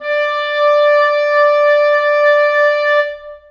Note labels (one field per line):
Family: reed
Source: acoustic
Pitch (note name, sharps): D5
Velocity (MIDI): 127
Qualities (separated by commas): long release, reverb